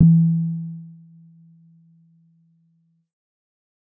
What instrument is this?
electronic keyboard